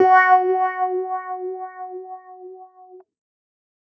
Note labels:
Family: keyboard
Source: electronic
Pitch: F#4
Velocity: 127

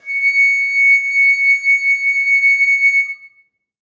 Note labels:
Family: flute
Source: acoustic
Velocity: 25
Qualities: reverb

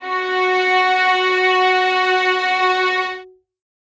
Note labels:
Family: string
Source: acoustic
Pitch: F#4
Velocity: 50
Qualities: reverb

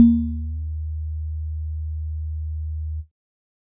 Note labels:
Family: keyboard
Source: electronic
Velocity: 50

